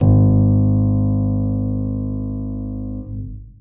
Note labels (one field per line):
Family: keyboard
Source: acoustic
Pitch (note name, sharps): G#1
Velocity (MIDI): 50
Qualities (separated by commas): dark, reverb